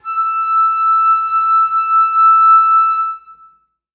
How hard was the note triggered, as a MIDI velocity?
25